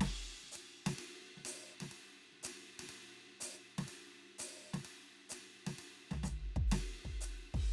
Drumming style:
jazz